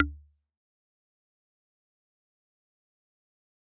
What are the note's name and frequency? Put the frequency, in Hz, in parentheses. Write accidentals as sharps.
D2 (73.42 Hz)